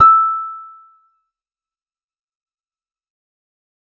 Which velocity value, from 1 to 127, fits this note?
50